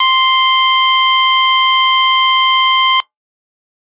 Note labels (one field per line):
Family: organ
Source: electronic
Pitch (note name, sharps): C6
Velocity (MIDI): 75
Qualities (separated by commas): bright